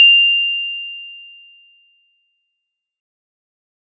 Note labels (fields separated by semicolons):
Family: mallet percussion; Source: acoustic; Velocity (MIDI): 100; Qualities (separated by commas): bright